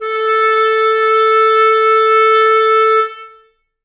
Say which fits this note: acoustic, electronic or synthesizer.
acoustic